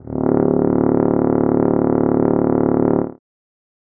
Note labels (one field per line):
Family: brass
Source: acoustic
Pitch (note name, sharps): D1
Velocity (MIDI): 127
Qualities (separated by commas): dark